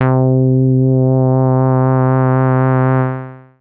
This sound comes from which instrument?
synthesizer bass